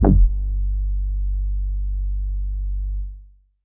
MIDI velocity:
25